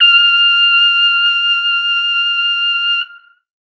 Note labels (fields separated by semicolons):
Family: brass; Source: acoustic; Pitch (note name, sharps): F6; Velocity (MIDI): 50